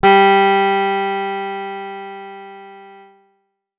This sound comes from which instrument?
acoustic guitar